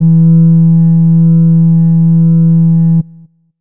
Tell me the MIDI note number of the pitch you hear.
52